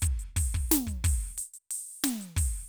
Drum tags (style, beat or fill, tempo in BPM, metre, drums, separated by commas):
hip-hop, beat, 90 BPM, 4/4, closed hi-hat, open hi-hat, hi-hat pedal, snare, kick